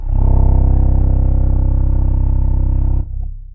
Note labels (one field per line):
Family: reed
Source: acoustic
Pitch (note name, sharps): C1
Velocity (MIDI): 75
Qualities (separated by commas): long release, reverb